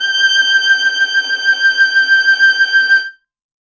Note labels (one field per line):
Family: string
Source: acoustic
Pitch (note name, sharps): G6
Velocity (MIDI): 100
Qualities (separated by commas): reverb